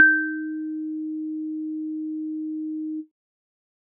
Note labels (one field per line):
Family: keyboard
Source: electronic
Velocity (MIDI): 100